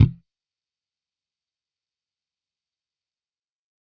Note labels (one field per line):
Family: bass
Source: electronic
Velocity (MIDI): 127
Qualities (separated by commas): fast decay, percussive